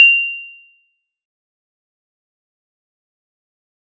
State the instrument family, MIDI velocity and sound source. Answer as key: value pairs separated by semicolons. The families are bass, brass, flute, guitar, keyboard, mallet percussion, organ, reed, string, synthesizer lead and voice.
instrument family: mallet percussion; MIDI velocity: 75; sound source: acoustic